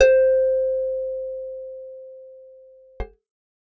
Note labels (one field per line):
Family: guitar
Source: acoustic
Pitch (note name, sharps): C5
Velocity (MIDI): 100